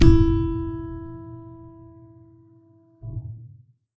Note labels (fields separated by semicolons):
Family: keyboard; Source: acoustic; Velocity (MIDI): 25; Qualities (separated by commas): dark, reverb